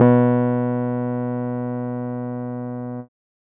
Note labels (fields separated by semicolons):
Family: keyboard; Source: electronic; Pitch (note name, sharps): B2; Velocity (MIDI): 100